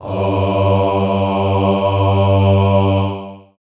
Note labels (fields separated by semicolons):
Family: voice; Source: acoustic; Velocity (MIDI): 75; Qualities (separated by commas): long release, reverb